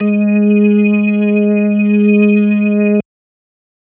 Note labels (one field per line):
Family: organ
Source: electronic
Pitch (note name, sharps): G#3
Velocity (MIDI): 75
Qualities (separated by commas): distorted